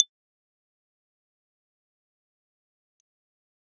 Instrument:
electronic keyboard